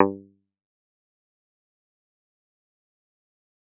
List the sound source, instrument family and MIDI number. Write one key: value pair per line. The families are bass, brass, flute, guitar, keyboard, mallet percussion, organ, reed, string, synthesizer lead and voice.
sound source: electronic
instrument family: guitar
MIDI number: 43